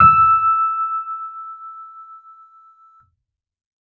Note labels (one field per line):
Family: keyboard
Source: electronic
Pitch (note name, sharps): E6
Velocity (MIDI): 100